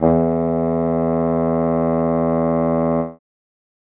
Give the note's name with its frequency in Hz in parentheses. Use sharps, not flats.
E2 (82.41 Hz)